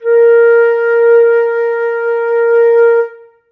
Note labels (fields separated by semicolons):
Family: flute; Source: acoustic; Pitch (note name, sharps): A#4; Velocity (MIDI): 25; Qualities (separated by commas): reverb